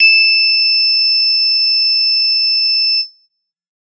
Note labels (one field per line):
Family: bass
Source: synthesizer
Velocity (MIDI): 25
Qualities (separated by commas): bright